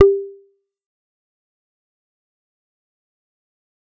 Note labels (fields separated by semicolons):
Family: bass; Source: synthesizer; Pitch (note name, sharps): G4; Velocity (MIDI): 50; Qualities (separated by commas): distorted, fast decay, percussive